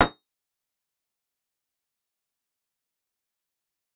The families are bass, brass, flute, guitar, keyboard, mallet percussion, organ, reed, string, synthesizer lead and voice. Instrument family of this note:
keyboard